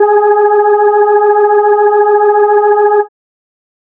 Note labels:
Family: organ; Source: electronic; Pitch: G#4; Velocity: 127

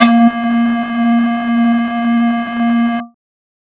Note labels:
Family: flute; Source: synthesizer; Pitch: A#3; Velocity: 127; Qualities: distorted

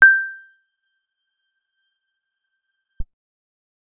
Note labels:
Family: guitar; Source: acoustic; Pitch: G6; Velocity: 25; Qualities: percussive

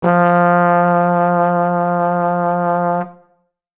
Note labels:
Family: brass; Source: acoustic; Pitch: F3; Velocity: 75

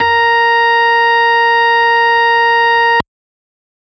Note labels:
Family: organ; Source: electronic; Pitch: A#4; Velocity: 127

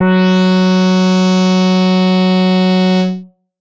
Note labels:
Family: bass; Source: synthesizer; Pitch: F#3; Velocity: 75; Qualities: distorted

